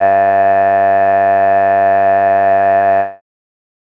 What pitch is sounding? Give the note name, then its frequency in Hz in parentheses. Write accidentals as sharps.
G2 (98 Hz)